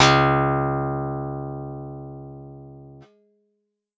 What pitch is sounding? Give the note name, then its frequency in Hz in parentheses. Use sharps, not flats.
C#2 (69.3 Hz)